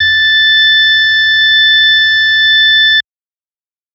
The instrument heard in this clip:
electronic organ